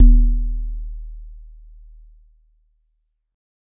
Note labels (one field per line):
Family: mallet percussion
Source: acoustic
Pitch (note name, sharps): D#1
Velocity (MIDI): 100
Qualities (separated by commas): dark